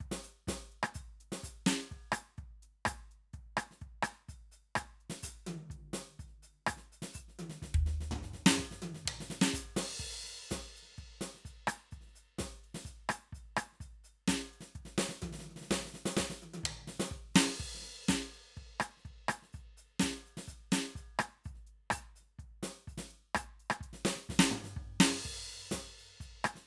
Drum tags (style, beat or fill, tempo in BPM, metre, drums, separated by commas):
reggae, beat, 126 BPM, 4/4, crash, closed hi-hat, open hi-hat, hi-hat pedal, percussion, snare, cross-stick, high tom, mid tom, floor tom, kick